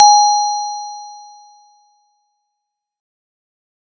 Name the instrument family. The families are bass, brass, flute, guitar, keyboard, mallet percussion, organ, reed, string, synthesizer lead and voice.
mallet percussion